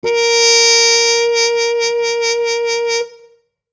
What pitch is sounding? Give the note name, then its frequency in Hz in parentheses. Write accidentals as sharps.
A#4 (466.2 Hz)